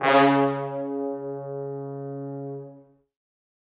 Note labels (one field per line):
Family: brass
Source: acoustic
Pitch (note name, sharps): C#3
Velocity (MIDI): 25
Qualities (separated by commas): bright, reverb